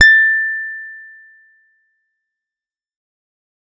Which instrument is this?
electronic guitar